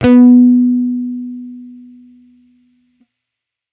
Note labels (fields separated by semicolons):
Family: bass; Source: electronic; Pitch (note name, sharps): B3; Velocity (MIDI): 100; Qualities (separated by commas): distorted